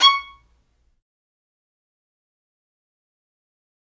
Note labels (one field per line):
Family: string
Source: acoustic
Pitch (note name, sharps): C#6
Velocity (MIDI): 75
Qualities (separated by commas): fast decay, percussive, reverb